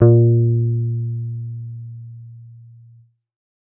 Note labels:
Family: bass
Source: synthesizer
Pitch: A#2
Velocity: 50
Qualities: dark

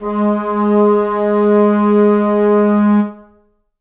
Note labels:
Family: reed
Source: acoustic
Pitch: G#3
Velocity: 25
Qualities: reverb

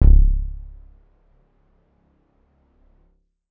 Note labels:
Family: keyboard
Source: electronic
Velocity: 75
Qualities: dark, reverb

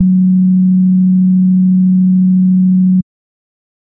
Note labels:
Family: bass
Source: synthesizer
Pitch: F#3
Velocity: 100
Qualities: dark

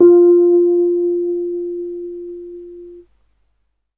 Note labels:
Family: keyboard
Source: electronic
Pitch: F4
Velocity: 50

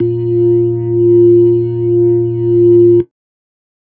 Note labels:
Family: keyboard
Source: electronic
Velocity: 127

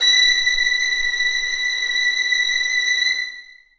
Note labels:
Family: string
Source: acoustic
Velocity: 127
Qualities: long release, reverb

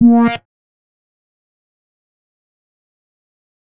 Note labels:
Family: bass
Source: synthesizer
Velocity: 25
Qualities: fast decay, percussive

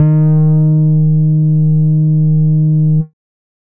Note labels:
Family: bass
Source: synthesizer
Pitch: D#3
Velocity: 100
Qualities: distorted

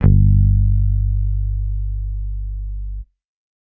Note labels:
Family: bass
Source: electronic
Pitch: G1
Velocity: 100

